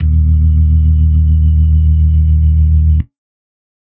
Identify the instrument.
electronic organ